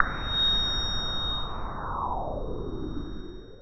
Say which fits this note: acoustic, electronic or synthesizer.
synthesizer